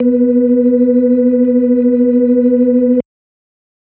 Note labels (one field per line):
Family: organ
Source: electronic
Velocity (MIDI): 127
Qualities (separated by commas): dark